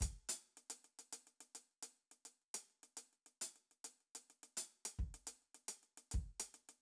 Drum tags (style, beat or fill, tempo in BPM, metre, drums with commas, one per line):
Afro-Cuban
beat
105 BPM
4/4
closed hi-hat, hi-hat pedal, kick